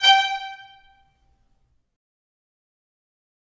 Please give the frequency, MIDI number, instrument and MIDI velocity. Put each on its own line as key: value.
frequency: 784 Hz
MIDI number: 79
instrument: acoustic string instrument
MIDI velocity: 100